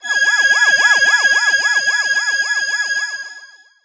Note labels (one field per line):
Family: voice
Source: synthesizer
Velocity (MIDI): 50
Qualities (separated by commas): bright, distorted, long release